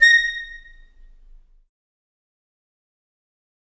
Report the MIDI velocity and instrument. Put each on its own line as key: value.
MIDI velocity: 100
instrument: acoustic reed instrument